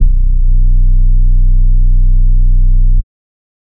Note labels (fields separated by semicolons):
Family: bass; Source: synthesizer; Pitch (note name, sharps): B0; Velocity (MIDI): 100; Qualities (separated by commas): dark, distorted, tempo-synced